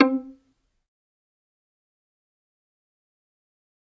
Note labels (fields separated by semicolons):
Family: string; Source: acoustic; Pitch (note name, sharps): C4; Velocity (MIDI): 50; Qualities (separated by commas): fast decay, percussive, reverb